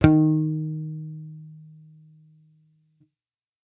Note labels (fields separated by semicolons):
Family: bass; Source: electronic; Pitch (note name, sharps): D#3; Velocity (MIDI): 127